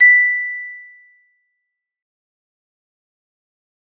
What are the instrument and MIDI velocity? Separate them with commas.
acoustic mallet percussion instrument, 75